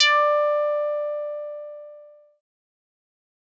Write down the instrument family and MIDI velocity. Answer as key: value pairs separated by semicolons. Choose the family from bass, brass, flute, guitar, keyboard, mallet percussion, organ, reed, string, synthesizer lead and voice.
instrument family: synthesizer lead; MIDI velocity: 100